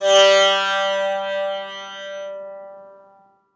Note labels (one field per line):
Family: guitar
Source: acoustic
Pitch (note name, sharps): G3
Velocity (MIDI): 50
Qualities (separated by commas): bright, reverb